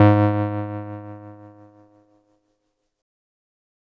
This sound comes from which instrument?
electronic keyboard